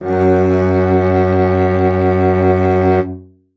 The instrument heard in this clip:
acoustic string instrument